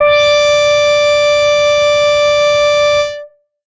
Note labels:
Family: bass; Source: synthesizer; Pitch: D5; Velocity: 127; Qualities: distorted

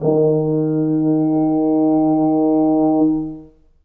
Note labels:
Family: brass; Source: acoustic; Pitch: D#3; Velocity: 25; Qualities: dark, long release, reverb

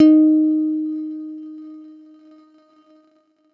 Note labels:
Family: guitar; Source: electronic; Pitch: D#4; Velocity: 100

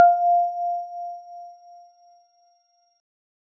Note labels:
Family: keyboard; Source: electronic; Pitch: F5; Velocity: 127

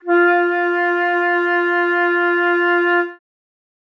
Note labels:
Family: flute; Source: acoustic; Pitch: F4; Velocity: 100

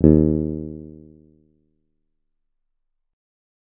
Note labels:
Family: guitar; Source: acoustic; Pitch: D#2; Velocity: 25; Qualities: dark

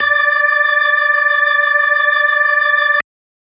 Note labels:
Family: organ; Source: electronic; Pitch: D5; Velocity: 25

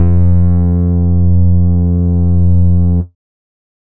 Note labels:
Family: bass; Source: synthesizer; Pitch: F2; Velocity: 50; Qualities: distorted, multiphonic, tempo-synced

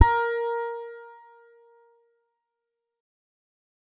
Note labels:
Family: guitar; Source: electronic; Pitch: A#4; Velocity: 25; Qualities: distorted, fast decay

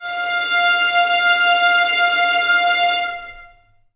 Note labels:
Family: string; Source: acoustic; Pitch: F5; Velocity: 25; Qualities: long release, reverb

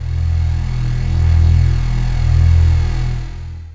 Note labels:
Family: voice; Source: synthesizer; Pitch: E1; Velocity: 25; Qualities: distorted, long release

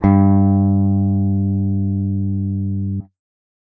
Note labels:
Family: guitar; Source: electronic; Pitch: G2; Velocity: 75

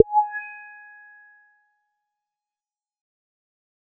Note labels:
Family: bass; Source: synthesizer; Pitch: G#5; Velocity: 75; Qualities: fast decay, percussive

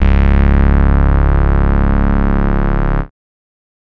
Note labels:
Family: bass; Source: synthesizer; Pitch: C#1; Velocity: 75; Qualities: bright, distorted

